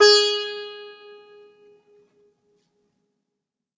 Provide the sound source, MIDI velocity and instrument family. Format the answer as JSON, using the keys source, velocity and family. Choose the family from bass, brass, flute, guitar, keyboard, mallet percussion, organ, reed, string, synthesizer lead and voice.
{"source": "acoustic", "velocity": 25, "family": "guitar"}